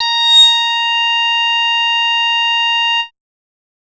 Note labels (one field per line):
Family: bass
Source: synthesizer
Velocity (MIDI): 50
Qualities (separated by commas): bright, distorted, multiphonic